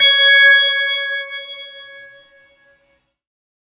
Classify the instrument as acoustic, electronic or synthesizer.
synthesizer